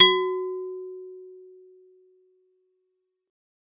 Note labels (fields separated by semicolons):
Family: mallet percussion; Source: acoustic; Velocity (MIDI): 50